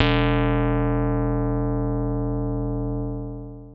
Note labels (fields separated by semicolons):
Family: keyboard; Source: electronic; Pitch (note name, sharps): E1; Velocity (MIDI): 25; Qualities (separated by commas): distorted, long release